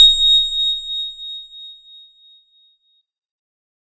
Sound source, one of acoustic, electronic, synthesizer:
electronic